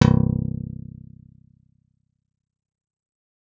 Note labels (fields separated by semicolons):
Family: guitar; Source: acoustic; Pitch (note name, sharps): C1; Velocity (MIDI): 50; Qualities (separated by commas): fast decay, reverb